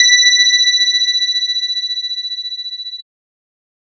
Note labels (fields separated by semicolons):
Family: bass; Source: synthesizer; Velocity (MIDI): 50